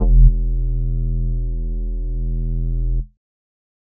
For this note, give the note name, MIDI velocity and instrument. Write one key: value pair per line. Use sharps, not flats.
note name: E1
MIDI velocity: 50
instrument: synthesizer flute